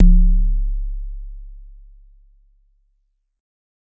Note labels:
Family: mallet percussion; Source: acoustic; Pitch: C#1; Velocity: 127; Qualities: dark, non-linear envelope

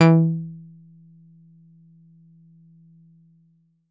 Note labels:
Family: guitar; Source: synthesizer; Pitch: E3; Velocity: 127; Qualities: percussive

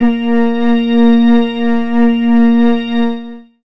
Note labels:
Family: organ; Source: electronic; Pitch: A#3; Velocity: 50; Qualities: long release, reverb

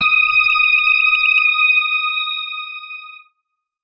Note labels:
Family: guitar; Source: electronic; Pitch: D#6; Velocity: 75

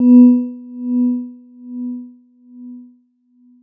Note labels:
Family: mallet percussion; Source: electronic; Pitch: B3; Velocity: 75

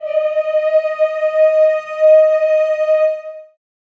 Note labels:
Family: voice; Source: acoustic; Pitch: D#5; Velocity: 50; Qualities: long release, reverb

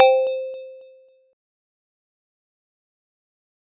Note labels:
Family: mallet percussion; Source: acoustic; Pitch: C5; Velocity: 25; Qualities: fast decay

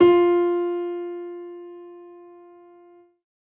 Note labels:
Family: keyboard; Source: acoustic; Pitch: F4; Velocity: 50

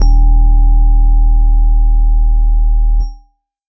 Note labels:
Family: keyboard; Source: electronic; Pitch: D#1; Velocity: 75

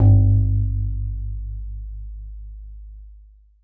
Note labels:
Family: guitar; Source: synthesizer; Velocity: 127; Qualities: dark

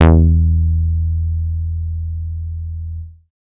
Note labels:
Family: bass; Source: synthesizer; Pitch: E2; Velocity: 127; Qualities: distorted

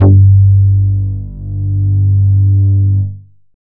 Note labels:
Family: bass; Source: synthesizer; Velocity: 50; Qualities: distorted

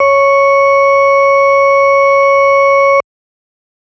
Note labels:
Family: organ; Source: electronic; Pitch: C#5; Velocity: 50

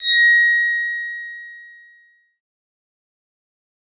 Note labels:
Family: synthesizer lead; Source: synthesizer; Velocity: 127; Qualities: distorted, fast decay

